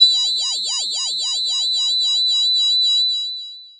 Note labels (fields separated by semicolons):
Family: voice; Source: synthesizer; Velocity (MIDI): 25; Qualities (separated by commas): bright, distorted, long release